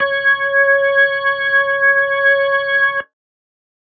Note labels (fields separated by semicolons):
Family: organ; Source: electronic; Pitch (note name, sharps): C#5; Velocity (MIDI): 100